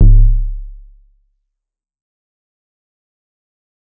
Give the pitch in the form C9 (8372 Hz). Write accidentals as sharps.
C#1 (34.65 Hz)